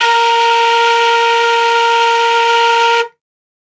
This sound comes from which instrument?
acoustic flute